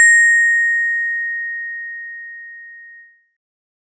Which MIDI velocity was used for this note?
127